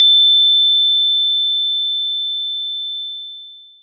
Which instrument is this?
acoustic mallet percussion instrument